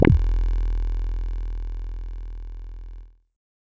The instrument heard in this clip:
synthesizer bass